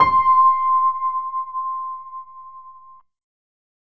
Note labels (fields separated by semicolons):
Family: keyboard; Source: electronic; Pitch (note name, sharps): C6; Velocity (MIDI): 75; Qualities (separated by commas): reverb